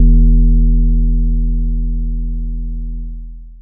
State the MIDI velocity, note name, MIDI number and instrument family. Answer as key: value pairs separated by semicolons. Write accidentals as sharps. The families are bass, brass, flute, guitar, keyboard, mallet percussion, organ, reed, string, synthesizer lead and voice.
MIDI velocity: 25; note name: E1; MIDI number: 28; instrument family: mallet percussion